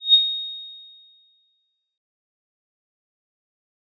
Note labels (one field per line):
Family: mallet percussion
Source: electronic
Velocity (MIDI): 100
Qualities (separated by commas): bright, fast decay